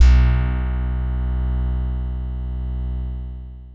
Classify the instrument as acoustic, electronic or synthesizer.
synthesizer